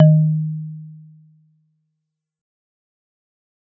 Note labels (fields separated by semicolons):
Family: mallet percussion; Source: acoustic; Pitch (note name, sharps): D#3; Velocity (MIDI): 25; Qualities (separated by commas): dark, fast decay